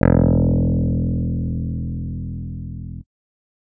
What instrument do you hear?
electronic keyboard